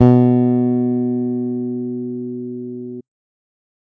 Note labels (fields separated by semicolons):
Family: bass; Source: electronic; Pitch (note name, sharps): B2; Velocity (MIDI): 100